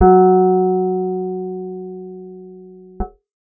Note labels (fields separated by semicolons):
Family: guitar; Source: acoustic; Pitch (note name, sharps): F#3; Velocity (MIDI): 50; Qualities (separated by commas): dark